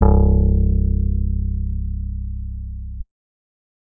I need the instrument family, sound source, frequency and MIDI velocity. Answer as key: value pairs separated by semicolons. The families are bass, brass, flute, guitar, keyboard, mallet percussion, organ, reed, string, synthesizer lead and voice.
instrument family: guitar; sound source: acoustic; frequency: 32.7 Hz; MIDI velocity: 25